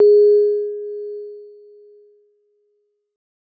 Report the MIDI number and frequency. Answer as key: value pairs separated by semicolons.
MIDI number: 68; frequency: 415.3 Hz